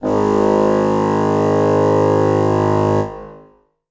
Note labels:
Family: reed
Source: acoustic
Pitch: G#1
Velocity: 127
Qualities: long release, reverb

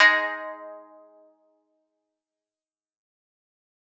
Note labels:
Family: guitar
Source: acoustic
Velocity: 75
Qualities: fast decay

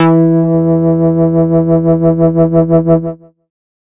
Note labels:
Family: bass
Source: synthesizer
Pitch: E3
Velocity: 127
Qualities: distorted

